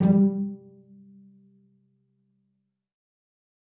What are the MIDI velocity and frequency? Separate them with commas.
75, 196 Hz